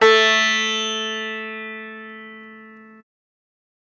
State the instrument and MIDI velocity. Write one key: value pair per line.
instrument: acoustic guitar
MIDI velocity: 100